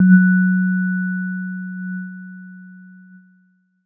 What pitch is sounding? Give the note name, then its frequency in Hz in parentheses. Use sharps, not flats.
F#3 (185 Hz)